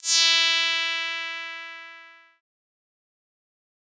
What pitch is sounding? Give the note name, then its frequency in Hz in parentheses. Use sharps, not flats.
E4 (329.6 Hz)